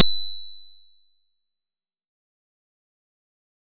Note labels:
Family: guitar; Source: synthesizer; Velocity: 75; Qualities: bright, fast decay

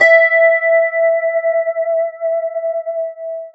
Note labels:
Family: guitar; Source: electronic; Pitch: E5; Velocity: 75; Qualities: long release, multiphonic, non-linear envelope

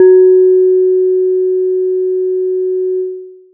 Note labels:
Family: mallet percussion; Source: acoustic; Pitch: F#4; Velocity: 50; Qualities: long release

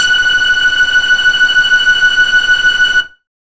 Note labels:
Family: bass; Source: synthesizer; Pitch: F#6; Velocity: 127

